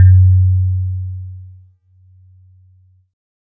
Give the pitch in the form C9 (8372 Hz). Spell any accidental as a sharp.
F#2 (92.5 Hz)